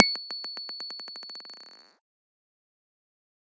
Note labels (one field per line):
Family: guitar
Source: electronic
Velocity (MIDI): 127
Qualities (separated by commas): fast decay